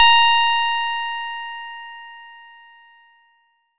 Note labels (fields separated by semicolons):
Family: bass; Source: synthesizer; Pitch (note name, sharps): A#5; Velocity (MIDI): 100; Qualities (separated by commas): bright, distorted